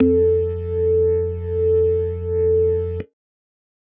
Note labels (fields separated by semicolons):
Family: organ; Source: electronic; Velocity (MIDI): 75